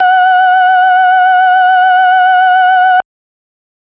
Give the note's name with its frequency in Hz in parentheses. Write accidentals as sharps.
F#5 (740 Hz)